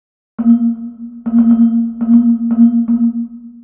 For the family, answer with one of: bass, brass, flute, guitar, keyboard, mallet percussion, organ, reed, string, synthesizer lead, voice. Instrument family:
mallet percussion